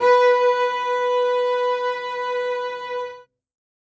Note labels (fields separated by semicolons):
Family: string; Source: acoustic; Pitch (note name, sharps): B4; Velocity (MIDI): 127; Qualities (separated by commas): reverb